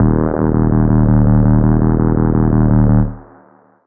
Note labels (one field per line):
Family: bass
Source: synthesizer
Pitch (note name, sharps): D#1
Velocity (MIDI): 100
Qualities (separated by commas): long release, reverb